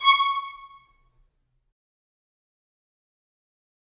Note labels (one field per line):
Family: string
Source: acoustic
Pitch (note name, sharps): C#6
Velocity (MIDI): 100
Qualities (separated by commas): fast decay, percussive, reverb